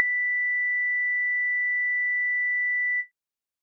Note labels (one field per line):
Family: keyboard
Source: electronic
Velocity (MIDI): 75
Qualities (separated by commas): bright